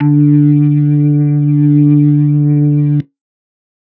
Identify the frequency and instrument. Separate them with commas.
146.8 Hz, electronic organ